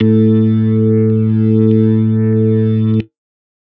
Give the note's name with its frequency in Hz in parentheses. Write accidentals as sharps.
A2 (110 Hz)